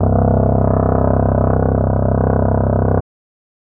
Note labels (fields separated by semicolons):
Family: reed; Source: electronic; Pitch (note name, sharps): C1; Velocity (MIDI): 127; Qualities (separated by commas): bright, reverb